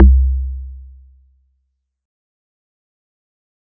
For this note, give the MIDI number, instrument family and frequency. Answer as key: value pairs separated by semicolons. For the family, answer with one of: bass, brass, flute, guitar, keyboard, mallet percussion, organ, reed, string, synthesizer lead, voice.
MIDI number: 36; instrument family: mallet percussion; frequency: 65.41 Hz